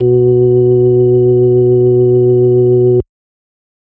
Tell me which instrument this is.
electronic organ